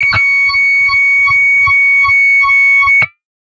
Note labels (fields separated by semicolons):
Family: guitar; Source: synthesizer; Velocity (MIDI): 50; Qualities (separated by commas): bright, distorted